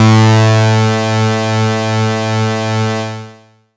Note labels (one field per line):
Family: bass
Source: synthesizer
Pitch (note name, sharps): A2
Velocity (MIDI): 25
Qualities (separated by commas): bright, distorted, long release